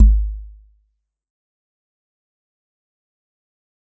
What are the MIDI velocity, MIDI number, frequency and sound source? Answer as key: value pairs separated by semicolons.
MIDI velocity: 50; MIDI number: 32; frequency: 51.91 Hz; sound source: acoustic